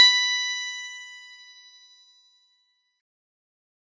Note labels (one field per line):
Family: synthesizer lead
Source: synthesizer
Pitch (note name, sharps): B5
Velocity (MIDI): 25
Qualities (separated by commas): bright, distorted